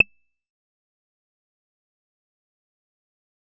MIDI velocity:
75